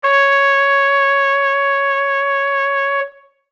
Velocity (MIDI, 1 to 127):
75